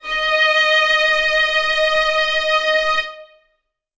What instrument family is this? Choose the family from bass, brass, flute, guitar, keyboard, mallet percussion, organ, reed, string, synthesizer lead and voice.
string